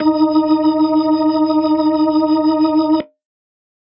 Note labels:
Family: organ; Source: electronic; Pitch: D#4; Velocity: 50; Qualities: reverb

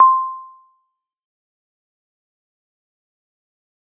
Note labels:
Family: mallet percussion; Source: acoustic; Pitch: C6; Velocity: 75; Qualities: fast decay, percussive

